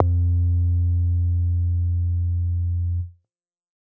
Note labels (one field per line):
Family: bass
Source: synthesizer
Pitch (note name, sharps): F2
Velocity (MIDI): 75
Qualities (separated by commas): distorted